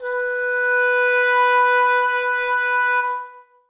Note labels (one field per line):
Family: reed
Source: acoustic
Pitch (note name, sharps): B4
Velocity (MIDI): 100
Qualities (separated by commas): reverb